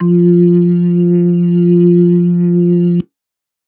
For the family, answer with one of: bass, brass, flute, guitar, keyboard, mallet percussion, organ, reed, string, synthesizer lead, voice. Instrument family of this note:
organ